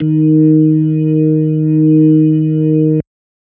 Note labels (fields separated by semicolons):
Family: organ; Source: electronic; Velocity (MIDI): 75